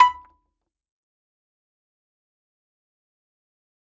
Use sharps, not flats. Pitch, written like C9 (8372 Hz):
B5 (987.8 Hz)